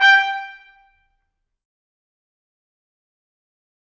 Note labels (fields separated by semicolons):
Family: brass; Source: acoustic; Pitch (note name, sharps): G5; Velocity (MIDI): 100; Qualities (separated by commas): fast decay, percussive, reverb